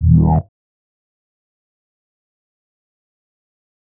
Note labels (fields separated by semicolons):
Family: bass; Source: synthesizer; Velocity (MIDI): 75; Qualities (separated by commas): distorted, fast decay, percussive